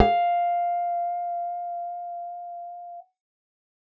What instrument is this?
synthesizer bass